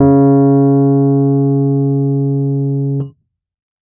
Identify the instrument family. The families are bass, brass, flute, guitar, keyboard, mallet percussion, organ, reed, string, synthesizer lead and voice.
keyboard